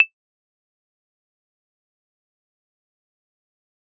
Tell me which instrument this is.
acoustic mallet percussion instrument